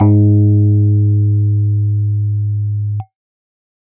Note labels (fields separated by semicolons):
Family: keyboard; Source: electronic; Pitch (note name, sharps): G#2; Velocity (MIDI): 25; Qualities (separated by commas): distorted